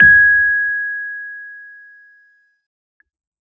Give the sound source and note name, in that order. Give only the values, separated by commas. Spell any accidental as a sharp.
electronic, G#6